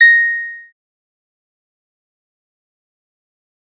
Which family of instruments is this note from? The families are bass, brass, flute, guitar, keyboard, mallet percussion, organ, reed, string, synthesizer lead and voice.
bass